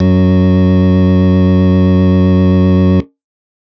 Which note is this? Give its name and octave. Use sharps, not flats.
F#2